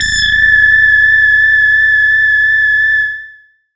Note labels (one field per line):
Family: bass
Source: synthesizer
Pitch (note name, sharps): A6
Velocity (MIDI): 75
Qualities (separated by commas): tempo-synced